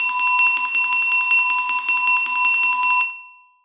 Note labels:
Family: mallet percussion; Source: acoustic; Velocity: 50; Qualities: reverb

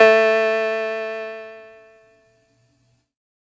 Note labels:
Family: keyboard; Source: electronic; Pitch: A3; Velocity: 50; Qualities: bright, distorted

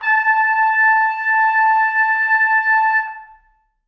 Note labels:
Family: brass; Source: acoustic; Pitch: A5; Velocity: 50; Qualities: reverb

